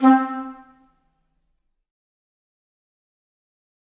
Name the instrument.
acoustic reed instrument